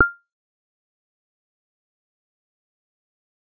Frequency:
1397 Hz